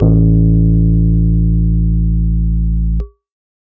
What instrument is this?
electronic keyboard